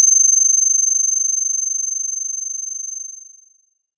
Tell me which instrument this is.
synthesizer guitar